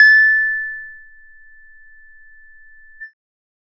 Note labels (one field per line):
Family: bass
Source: synthesizer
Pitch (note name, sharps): A6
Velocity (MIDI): 100